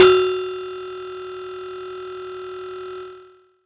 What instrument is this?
acoustic mallet percussion instrument